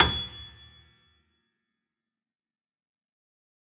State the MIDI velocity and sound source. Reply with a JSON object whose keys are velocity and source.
{"velocity": 75, "source": "acoustic"}